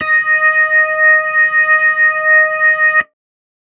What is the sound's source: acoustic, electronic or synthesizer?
electronic